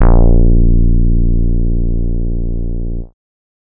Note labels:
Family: bass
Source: synthesizer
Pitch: A#0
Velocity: 50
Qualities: dark

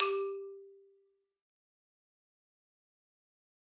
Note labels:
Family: mallet percussion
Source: acoustic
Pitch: G4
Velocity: 50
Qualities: fast decay, percussive, reverb

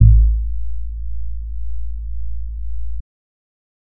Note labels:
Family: bass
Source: synthesizer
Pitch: A1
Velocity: 25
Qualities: dark

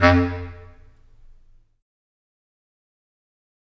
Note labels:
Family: reed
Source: acoustic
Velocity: 100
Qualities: fast decay, percussive, reverb

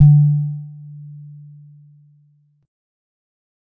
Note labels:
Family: mallet percussion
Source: acoustic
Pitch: D3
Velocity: 25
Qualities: dark, non-linear envelope

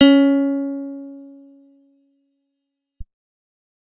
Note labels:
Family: guitar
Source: acoustic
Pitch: C#4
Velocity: 100

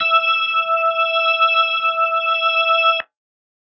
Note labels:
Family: organ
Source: electronic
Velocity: 100

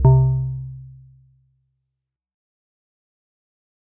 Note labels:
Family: mallet percussion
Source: acoustic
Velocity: 50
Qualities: dark, fast decay, multiphonic

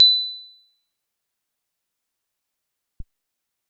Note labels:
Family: guitar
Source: electronic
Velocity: 75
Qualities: bright, fast decay, percussive

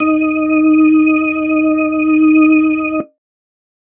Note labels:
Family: organ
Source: electronic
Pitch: D#4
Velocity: 50

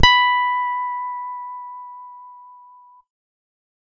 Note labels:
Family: guitar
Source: electronic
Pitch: B5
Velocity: 50

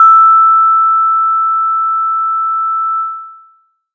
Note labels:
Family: mallet percussion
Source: acoustic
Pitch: E6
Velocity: 25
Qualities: long release

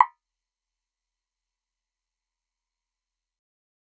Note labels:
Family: bass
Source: synthesizer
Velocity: 100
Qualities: fast decay, percussive

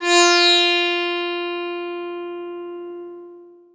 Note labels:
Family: guitar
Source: acoustic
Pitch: F4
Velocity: 75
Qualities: bright, long release, reverb

